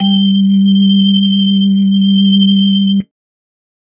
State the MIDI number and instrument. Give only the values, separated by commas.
55, electronic organ